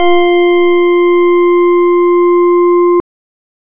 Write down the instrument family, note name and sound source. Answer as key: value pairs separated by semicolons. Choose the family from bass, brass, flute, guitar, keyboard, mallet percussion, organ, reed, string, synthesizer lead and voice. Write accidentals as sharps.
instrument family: organ; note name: F4; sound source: electronic